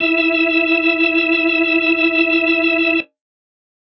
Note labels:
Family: organ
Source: electronic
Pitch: E4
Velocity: 50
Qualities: reverb

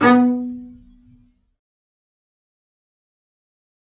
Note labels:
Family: string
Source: acoustic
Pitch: B3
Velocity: 75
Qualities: fast decay, reverb

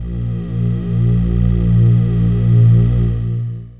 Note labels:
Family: voice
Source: synthesizer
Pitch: A#1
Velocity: 75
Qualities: distorted, long release

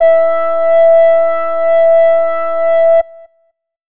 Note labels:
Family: flute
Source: acoustic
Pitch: E5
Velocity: 127

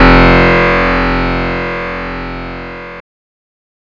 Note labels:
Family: guitar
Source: synthesizer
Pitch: F1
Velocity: 25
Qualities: bright, distorted

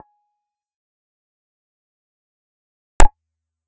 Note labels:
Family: bass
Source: synthesizer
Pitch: G#5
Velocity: 50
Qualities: percussive, reverb

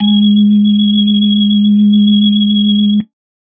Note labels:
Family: organ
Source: electronic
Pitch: G#3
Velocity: 127

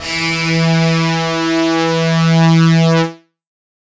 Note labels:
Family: guitar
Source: electronic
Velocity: 75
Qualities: distorted

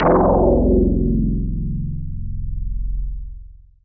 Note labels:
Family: synthesizer lead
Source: synthesizer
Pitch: F0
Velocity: 75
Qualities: long release

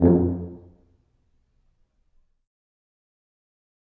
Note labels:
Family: brass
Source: acoustic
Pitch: F2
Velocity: 75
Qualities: dark, fast decay, percussive, reverb

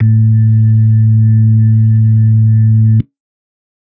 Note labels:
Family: organ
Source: electronic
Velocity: 75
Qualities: dark

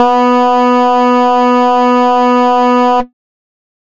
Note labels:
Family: bass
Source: synthesizer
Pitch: B3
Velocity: 127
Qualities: bright, distorted, multiphonic, tempo-synced

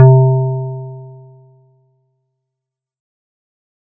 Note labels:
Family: keyboard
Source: electronic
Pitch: C3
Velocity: 100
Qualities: fast decay

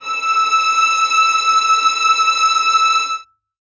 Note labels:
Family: string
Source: acoustic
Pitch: E6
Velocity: 50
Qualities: reverb

